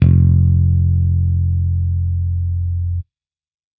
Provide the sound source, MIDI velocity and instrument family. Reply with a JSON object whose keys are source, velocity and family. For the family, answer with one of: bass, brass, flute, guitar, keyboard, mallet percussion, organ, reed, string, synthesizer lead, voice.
{"source": "electronic", "velocity": 127, "family": "bass"}